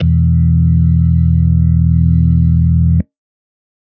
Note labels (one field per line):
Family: organ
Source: electronic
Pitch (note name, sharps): E1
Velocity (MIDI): 100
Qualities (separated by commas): dark